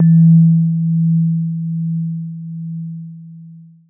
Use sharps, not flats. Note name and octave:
E3